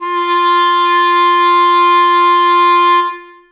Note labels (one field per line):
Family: reed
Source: acoustic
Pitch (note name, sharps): F4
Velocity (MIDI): 127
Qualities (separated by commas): reverb